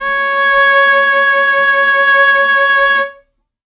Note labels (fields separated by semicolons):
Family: string; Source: acoustic; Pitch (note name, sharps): C#5; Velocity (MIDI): 25; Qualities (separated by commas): reverb